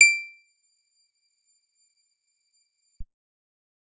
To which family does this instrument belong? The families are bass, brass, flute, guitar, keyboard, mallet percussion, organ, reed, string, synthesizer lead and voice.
guitar